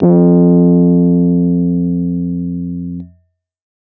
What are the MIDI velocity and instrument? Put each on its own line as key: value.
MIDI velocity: 127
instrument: electronic keyboard